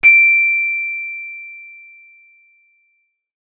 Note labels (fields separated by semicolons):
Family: guitar; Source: acoustic; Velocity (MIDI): 25; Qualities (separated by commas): bright, distorted